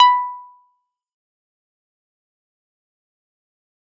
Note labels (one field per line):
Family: keyboard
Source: electronic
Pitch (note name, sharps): B5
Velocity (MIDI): 100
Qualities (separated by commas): fast decay, percussive